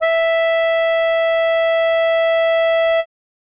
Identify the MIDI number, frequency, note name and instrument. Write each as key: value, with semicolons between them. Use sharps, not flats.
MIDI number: 76; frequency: 659.3 Hz; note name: E5; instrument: acoustic reed instrument